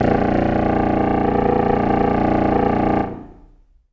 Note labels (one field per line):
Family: reed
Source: acoustic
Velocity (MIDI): 75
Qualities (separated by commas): long release, reverb